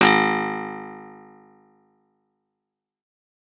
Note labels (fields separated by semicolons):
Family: guitar; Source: acoustic; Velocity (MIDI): 127; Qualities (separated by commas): bright, fast decay